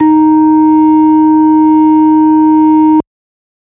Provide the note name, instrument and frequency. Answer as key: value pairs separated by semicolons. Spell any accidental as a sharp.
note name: D#4; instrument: electronic organ; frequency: 311.1 Hz